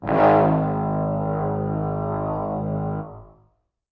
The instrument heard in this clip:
acoustic brass instrument